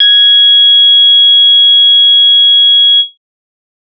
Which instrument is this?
synthesizer bass